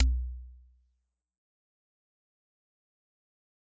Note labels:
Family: mallet percussion; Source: acoustic; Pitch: B1; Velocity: 100; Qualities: fast decay, percussive

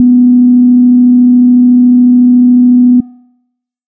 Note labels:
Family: bass; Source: synthesizer; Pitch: B3; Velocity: 100; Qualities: dark

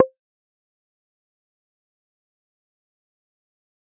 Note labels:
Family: guitar; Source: electronic; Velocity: 25; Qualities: fast decay, percussive

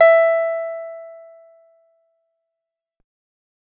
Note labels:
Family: guitar; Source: acoustic; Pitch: E5; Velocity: 100; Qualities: fast decay

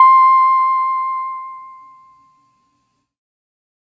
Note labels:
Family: keyboard; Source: electronic; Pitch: C6; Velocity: 100

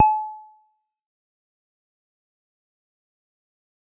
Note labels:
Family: bass; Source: synthesizer; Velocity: 100; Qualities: fast decay, percussive

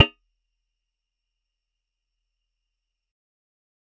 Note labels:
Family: guitar; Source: acoustic; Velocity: 75; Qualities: fast decay, percussive

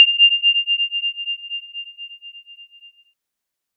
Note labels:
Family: keyboard; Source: synthesizer; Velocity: 100; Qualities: bright

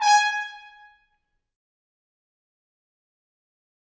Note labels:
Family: brass; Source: acoustic; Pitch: G#5; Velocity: 127; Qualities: bright, fast decay, reverb

